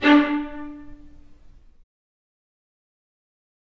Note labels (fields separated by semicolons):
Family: string; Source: acoustic; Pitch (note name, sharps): D4; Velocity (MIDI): 75; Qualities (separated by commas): fast decay, reverb